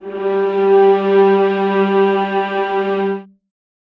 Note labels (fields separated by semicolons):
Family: string; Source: acoustic; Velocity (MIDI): 50; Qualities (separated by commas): reverb